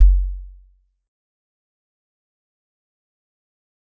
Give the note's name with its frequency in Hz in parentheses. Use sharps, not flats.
F#1 (46.25 Hz)